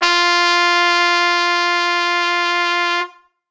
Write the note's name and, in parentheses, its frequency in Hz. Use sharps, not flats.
F4 (349.2 Hz)